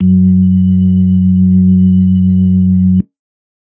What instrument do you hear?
electronic organ